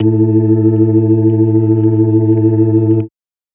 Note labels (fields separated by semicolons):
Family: organ; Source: electronic; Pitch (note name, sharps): A2; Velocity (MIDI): 25